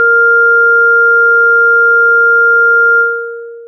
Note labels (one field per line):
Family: synthesizer lead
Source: synthesizer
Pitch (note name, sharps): A#4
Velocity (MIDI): 75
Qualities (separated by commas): long release